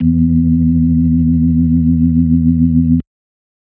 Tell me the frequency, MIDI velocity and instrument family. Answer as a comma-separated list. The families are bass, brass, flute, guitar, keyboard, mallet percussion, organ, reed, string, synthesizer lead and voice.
82.41 Hz, 25, organ